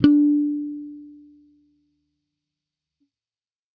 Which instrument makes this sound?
electronic bass